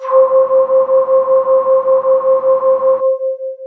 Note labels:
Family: voice; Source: synthesizer; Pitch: C5; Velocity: 75; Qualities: distorted, long release

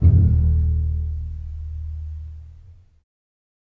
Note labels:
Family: string; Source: acoustic; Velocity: 50; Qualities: dark, reverb

